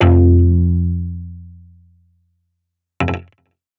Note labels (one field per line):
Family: guitar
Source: electronic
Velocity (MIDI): 100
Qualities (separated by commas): distorted